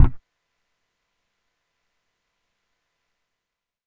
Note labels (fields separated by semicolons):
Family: bass; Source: electronic; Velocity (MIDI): 75; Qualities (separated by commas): percussive